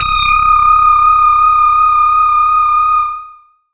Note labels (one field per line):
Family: bass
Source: synthesizer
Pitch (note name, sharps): D#6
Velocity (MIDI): 75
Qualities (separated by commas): tempo-synced